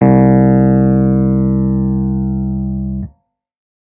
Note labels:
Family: keyboard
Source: electronic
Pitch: C2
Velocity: 75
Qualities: distorted

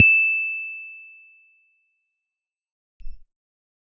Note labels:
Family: keyboard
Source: electronic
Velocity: 50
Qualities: fast decay

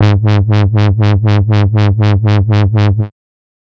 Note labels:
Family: bass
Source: synthesizer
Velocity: 75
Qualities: bright, distorted, tempo-synced

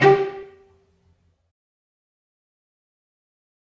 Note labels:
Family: string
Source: acoustic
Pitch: G4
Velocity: 25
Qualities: fast decay, percussive, reverb

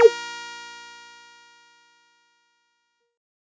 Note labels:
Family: bass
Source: synthesizer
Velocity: 75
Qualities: bright, distorted, percussive

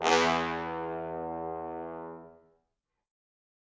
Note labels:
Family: brass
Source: acoustic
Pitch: E2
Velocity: 25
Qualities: bright, fast decay, reverb

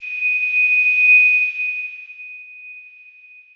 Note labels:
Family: mallet percussion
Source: electronic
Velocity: 50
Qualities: bright, long release, non-linear envelope

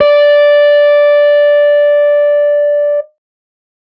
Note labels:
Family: guitar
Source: electronic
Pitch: D5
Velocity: 50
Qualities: distorted

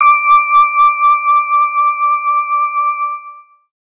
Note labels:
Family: organ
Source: electronic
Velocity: 100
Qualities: long release

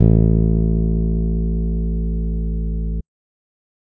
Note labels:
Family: bass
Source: electronic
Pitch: A1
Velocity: 100

